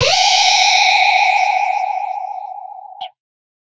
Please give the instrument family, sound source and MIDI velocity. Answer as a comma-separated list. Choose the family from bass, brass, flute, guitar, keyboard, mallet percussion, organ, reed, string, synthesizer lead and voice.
guitar, electronic, 127